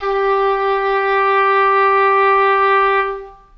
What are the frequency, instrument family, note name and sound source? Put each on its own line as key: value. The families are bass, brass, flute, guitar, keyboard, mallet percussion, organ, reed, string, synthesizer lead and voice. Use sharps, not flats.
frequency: 392 Hz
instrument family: reed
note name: G4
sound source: acoustic